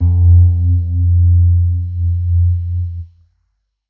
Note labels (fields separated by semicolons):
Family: keyboard; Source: electronic; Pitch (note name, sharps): F2; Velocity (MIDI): 50; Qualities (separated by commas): dark